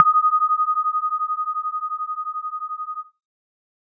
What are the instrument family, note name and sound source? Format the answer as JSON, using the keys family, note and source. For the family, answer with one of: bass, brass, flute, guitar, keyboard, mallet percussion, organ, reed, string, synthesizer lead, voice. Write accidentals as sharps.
{"family": "synthesizer lead", "note": "D#6", "source": "synthesizer"}